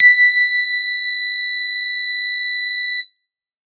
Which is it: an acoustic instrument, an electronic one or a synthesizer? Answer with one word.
synthesizer